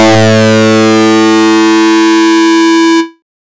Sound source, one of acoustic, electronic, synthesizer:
synthesizer